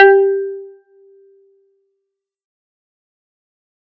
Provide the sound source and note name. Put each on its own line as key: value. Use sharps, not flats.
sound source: synthesizer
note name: G4